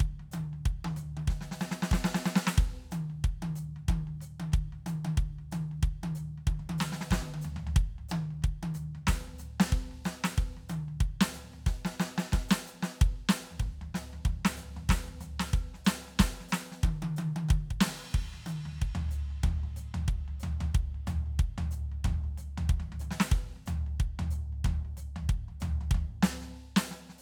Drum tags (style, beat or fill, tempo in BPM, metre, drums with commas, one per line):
swing
beat
185 BPM
4/4
crash, closed hi-hat, hi-hat pedal, snare, high tom, floor tom, kick